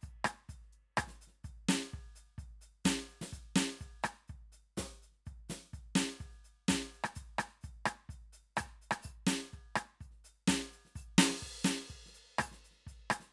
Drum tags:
reggae, beat, 126 BPM, 4/4, crash, closed hi-hat, open hi-hat, hi-hat pedal, snare, cross-stick, kick

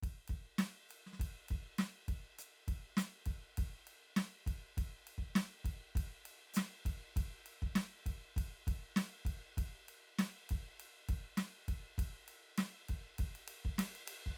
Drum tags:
rock, beat, 100 BPM, 4/4, ride, hi-hat pedal, snare, kick

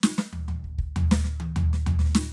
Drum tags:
rock, fill, 95 BPM, 4/4, hi-hat pedal, snare, high tom, floor tom, kick

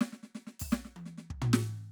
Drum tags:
fast funk, fill, 125 BPM, 4/4, percussion, snare, high tom, floor tom, kick

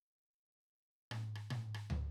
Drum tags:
Afro-Cuban rumba, fill, 110 BPM, 4/4, cross-stick, high tom, floor tom

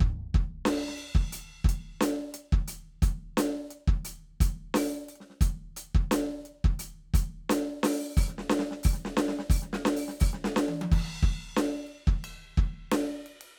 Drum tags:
rock, beat, 88 BPM, 4/4, crash, ride, ride bell, closed hi-hat, open hi-hat, hi-hat pedal, snare, high tom, kick

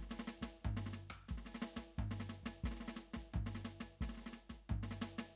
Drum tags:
samba, beat, 89 BPM, 4/4, hi-hat pedal, snare, cross-stick, floor tom, kick

